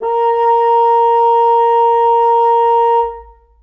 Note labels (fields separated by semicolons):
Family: reed; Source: acoustic; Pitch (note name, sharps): A#4; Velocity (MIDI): 100; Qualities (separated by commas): reverb